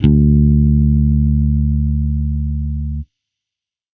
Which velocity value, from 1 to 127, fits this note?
25